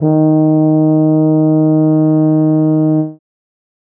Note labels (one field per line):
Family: brass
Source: acoustic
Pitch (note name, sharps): D#3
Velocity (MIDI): 75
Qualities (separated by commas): dark